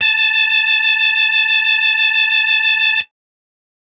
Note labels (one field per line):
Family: organ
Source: electronic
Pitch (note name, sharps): A5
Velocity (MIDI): 127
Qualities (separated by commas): distorted